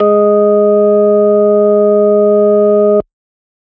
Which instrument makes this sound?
electronic organ